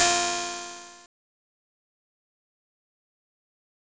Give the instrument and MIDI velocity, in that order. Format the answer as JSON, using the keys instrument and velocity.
{"instrument": "electronic guitar", "velocity": 127}